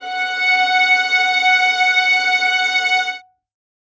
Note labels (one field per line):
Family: string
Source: acoustic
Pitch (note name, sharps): F#5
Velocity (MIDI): 75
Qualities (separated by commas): reverb